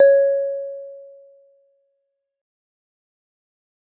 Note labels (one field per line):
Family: guitar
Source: synthesizer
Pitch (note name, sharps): C#5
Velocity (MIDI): 100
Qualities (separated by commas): dark, fast decay